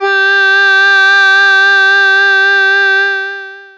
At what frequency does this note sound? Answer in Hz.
392 Hz